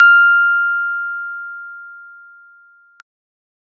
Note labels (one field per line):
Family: keyboard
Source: electronic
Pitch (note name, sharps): F6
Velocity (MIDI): 50